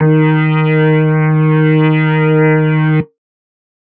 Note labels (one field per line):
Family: organ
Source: electronic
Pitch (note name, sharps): D#3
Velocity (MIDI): 50